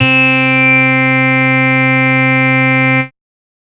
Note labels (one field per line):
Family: bass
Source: synthesizer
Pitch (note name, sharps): C3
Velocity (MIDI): 25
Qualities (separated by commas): bright, distorted, multiphonic